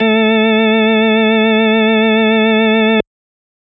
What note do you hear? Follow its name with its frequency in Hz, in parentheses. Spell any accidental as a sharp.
A3 (220 Hz)